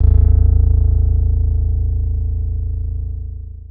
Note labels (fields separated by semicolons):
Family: guitar; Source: acoustic; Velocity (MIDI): 100; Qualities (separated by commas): dark, long release